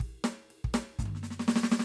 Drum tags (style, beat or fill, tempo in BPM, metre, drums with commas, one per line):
gospel
fill
120 BPM
4/4
ride, hi-hat pedal, snare, high tom, floor tom, kick